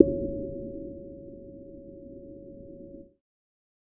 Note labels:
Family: bass; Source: synthesizer; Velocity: 75; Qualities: dark

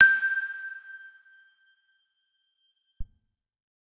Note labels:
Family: guitar; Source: electronic; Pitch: G6; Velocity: 100; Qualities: bright, reverb

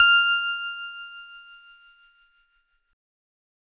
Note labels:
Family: keyboard; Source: electronic; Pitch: F6; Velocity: 75; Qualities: bright, distorted

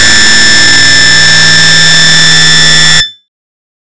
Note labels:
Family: bass; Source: synthesizer; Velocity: 50; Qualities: bright, distorted

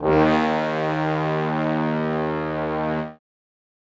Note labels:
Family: brass; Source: acoustic; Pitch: D#2; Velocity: 100; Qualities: bright, reverb

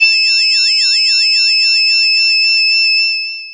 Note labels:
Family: voice; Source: synthesizer; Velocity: 50; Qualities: bright, distorted, long release

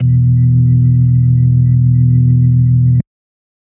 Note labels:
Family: organ; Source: electronic; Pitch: E1; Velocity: 100; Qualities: dark

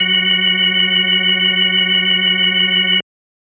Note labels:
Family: organ; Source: electronic; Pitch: F#3; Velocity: 100

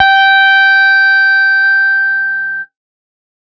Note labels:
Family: guitar; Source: electronic; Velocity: 127; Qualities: distorted

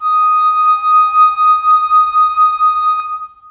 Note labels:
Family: flute; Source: acoustic; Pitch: D#6; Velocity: 25; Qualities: long release, reverb

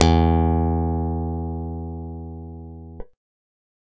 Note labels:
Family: keyboard; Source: electronic; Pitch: E2; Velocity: 25

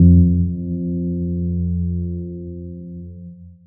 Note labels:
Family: keyboard; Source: acoustic; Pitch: F2; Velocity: 25; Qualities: dark, long release, reverb

